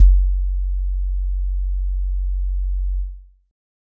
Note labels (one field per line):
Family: keyboard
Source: electronic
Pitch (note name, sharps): F#1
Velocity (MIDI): 25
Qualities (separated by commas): dark